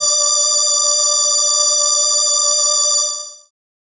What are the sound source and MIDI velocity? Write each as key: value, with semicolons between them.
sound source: synthesizer; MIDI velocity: 100